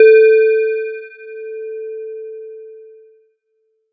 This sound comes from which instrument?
electronic mallet percussion instrument